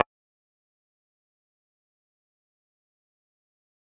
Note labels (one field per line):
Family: bass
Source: synthesizer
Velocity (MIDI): 100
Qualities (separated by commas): fast decay, percussive